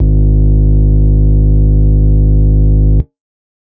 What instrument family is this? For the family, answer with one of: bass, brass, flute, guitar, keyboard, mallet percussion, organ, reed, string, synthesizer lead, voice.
organ